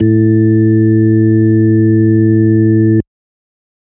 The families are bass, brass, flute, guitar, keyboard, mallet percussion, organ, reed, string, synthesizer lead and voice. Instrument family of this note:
organ